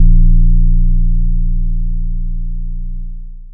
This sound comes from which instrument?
acoustic mallet percussion instrument